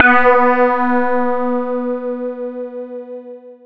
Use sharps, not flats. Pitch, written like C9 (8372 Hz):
B3 (246.9 Hz)